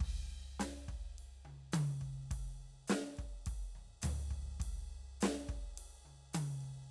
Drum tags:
Motown
beat
104 BPM
4/4
crash, ride, hi-hat pedal, snare, high tom, floor tom, kick

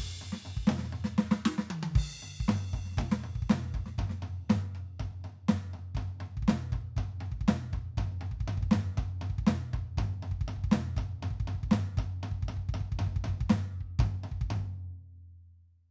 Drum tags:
rock
beat
120 BPM
4/4
crash, hi-hat pedal, snare, high tom, floor tom, kick

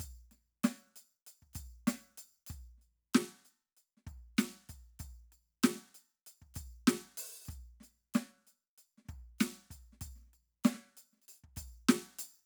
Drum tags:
soul
beat
96 BPM
4/4
percussion, snare, kick

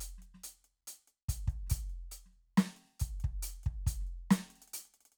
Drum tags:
hip-hop
beat
140 BPM
4/4
closed hi-hat, snare, kick

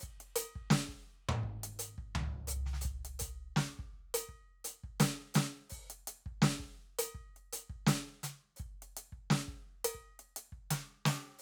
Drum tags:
New Orleans funk
beat
84 BPM
4/4
closed hi-hat, hi-hat pedal, snare, high tom, floor tom, kick

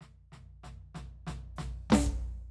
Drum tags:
funk
fill
95 BPM
4/4
hi-hat pedal, snare, floor tom, kick

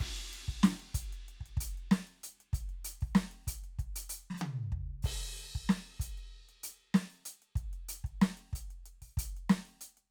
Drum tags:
rock
beat
95 BPM
4/4
crash, ride, closed hi-hat, open hi-hat, hi-hat pedal, snare, high tom, kick

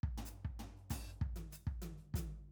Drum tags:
Brazilian baião
fill
95 BPM
4/4
hi-hat pedal, snare, high tom, floor tom, kick

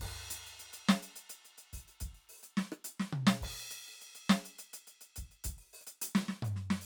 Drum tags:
rock
beat
140 BPM
4/4
crash, closed hi-hat, open hi-hat, hi-hat pedal, snare, cross-stick, high tom, mid tom, kick

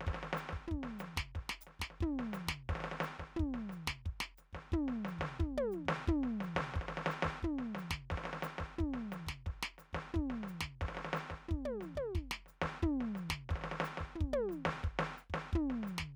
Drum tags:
samba
beat
89 BPM
4/4
hi-hat pedal, snare, high tom, floor tom, kick

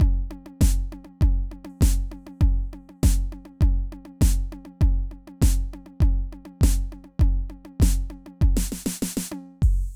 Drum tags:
rock
beat
100 BPM
4/4
crash, snare, high tom, kick

